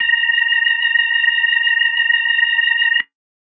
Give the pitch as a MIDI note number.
82